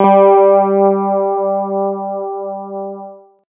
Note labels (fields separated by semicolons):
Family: guitar; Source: electronic; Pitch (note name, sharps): G3; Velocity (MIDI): 25